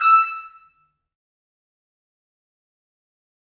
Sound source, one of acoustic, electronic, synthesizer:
acoustic